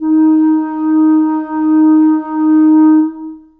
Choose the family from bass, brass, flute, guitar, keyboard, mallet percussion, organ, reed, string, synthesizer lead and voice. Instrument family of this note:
reed